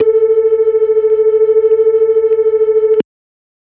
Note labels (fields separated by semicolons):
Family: organ; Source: electronic; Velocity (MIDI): 100; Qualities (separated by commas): dark